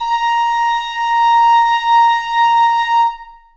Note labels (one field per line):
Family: flute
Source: acoustic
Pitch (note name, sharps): A#5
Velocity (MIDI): 25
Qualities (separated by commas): reverb